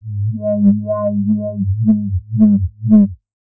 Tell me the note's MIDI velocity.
25